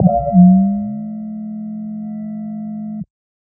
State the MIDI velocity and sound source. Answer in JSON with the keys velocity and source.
{"velocity": 127, "source": "synthesizer"}